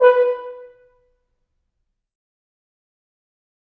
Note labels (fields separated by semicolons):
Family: brass; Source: acoustic; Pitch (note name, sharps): B4; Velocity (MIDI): 75; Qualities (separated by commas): fast decay, percussive, reverb